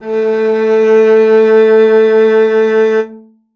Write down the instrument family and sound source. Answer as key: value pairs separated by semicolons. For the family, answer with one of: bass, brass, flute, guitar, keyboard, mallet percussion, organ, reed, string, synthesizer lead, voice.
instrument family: string; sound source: acoustic